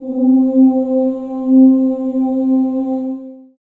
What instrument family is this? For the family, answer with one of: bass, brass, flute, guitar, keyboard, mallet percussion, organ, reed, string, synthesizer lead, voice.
voice